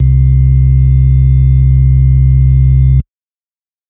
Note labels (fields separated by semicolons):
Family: organ; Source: electronic; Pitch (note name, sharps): C2; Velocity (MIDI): 75